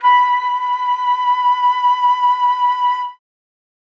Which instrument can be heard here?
acoustic flute